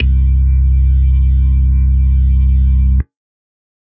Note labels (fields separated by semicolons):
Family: organ; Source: electronic; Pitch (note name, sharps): C2; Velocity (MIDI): 50; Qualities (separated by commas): dark